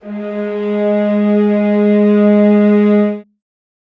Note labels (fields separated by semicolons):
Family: string; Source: acoustic; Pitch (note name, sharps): G#3; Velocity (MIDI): 25; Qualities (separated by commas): reverb